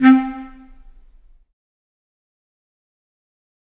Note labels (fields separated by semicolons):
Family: reed; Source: acoustic; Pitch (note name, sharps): C4; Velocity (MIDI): 50; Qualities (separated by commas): fast decay, percussive, reverb